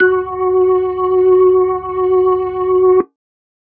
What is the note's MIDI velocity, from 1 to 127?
100